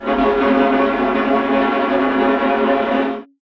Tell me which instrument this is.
acoustic string instrument